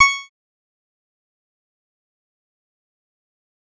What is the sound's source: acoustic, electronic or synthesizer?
synthesizer